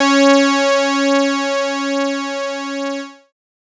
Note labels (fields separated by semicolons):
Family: bass; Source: synthesizer; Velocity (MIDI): 127; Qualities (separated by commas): bright, distorted